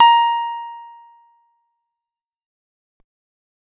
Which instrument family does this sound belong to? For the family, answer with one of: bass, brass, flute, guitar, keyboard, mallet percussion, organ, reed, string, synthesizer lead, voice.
guitar